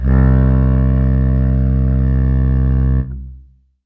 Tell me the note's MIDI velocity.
50